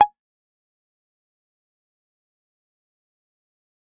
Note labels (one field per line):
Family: guitar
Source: electronic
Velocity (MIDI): 75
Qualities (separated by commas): fast decay, percussive